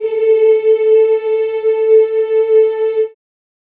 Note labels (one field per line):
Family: voice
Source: acoustic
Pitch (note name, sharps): A4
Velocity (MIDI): 50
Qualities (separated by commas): reverb